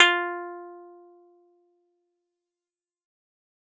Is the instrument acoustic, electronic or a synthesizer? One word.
acoustic